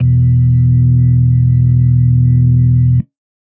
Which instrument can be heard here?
electronic organ